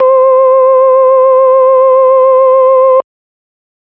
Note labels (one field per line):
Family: organ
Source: electronic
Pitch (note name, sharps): C5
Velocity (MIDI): 100